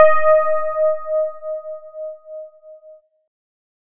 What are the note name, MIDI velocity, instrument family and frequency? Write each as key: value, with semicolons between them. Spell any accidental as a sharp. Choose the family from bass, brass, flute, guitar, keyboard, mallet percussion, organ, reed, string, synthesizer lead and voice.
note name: D#5; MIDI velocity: 100; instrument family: keyboard; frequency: 622.3 Hz